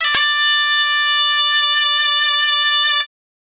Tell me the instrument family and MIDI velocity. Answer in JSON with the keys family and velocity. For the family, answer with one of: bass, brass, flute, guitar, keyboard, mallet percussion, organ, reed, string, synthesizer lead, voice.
{"family": "reed", "velocity": 100}